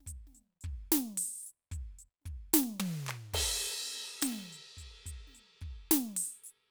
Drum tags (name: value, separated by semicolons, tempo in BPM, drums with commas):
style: blues shuffle; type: beat; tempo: 72 BPM; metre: 4/4; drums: crash, closed hi-hat, open hi-hat, hi-hat pedal, percussion, snare, high tom, kick